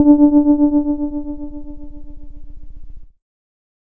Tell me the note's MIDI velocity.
25